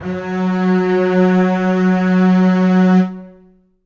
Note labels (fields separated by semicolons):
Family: string; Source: acoustic; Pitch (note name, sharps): F#3; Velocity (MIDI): 100; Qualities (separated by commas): long release, reverb